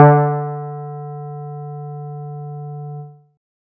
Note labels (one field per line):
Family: guitar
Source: synthesizer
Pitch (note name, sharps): D3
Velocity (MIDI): 127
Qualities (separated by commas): dark